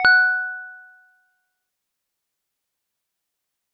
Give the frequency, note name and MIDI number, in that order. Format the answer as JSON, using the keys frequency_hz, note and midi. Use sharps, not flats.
{"frequency_hz": 1480, "note": "F#6", "midi": 90}